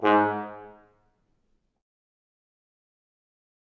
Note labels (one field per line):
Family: brass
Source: acoustic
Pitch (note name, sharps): G#2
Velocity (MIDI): 75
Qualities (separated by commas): fast decay, reverb